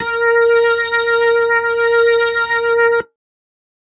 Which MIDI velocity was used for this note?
127